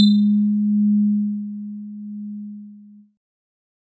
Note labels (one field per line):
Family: keyboard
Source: electronic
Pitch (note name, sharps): G#3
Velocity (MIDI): 127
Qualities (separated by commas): multiphonic